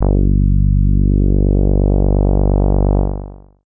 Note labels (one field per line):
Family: bass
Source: synthesizer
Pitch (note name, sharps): G1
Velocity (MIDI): 50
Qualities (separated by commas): distorted, long release